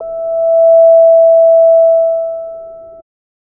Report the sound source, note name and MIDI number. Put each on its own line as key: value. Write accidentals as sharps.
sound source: synthesizer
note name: E5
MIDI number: 76